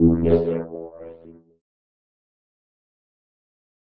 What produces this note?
electronic keyboard